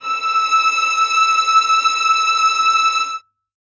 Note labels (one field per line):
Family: string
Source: acoustic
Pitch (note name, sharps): E6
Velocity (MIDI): 75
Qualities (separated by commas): reverb